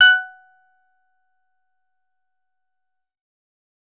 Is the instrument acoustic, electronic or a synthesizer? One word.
synthesizer